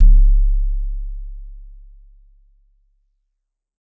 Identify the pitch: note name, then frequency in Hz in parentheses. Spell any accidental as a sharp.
C#1 (34.65 Hz)